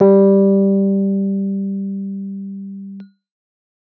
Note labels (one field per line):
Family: keyboard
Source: electronic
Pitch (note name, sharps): G3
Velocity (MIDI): 100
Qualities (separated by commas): dark